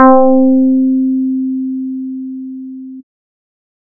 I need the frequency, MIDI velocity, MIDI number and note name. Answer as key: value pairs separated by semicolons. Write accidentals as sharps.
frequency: 261.6 Hz; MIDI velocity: 75; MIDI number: 60; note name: C4